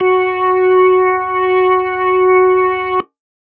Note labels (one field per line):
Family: organ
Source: electronic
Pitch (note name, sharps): F#4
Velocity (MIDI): 100